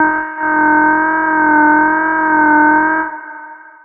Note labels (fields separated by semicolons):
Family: bass; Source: synthesizer; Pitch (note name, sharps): D#4; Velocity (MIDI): 50; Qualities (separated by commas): long release, reverb